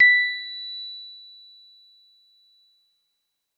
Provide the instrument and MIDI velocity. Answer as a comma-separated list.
acoustic mallet percussion instrument, 75